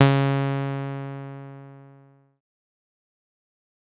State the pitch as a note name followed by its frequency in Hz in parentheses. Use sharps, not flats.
C#3 (138.6 Hz)